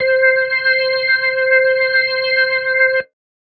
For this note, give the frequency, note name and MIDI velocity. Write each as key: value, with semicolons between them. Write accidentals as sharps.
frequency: 523.3 Hz; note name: C5; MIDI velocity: 25